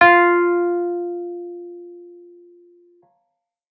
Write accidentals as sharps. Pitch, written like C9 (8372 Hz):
F4 (349.2 Hz)